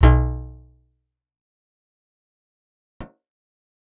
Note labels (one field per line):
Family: guitar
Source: acoustic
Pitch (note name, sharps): B1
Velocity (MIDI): 127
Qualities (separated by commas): fast decay, percussive, reverb